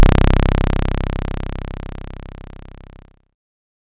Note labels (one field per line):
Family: bass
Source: synthesizer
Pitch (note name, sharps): C1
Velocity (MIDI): 25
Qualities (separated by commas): bright, distorted